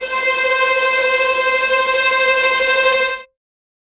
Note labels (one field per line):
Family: string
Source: acoustic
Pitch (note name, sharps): C5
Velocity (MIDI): 75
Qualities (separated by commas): bright, non-linear envelope, reverb